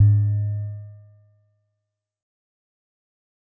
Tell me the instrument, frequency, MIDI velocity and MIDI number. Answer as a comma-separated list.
acoustic mallet percussion instrument, 103.8 Hz, 50, 44